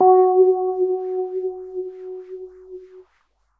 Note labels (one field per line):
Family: keyboard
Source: electronic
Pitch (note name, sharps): F#4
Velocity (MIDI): 50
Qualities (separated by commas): non-linear envelope